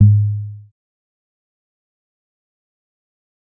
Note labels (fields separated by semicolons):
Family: bass; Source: synthesizer; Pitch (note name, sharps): G#2; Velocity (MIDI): 75; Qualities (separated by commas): dark, fast decay, percussive